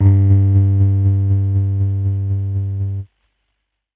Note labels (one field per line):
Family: keyboard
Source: electronic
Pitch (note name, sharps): G2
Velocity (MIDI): 50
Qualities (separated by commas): dark, distorted, tempo-synced